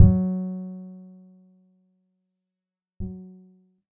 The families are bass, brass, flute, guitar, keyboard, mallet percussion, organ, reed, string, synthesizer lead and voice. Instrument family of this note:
guitar